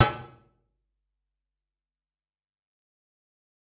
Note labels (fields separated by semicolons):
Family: guitar; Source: electronic; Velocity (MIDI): 75; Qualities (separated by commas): fast decay, percussive, reverb